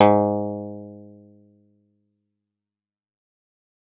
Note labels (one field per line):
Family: guitar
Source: acoustic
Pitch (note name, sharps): G#2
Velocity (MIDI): 50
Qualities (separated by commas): fast decay, reverb